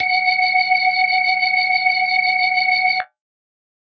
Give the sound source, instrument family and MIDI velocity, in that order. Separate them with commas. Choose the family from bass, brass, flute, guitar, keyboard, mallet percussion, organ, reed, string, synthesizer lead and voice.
electronic, organ, 127